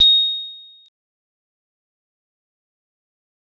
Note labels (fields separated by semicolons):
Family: mallet percussion; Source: acoustic; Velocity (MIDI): 25; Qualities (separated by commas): bright, fast decay